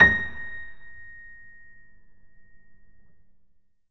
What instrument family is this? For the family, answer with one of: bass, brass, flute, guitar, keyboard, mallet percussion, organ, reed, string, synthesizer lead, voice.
keyboard